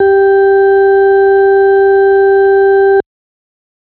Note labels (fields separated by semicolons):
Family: organ; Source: electronic; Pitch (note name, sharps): G4; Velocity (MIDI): 25